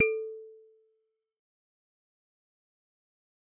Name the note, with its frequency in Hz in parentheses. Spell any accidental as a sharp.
A4 (440 Hz)